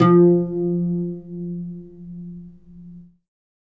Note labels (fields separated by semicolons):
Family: guitar; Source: acoustic; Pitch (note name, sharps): F3; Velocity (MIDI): 50; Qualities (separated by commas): reverb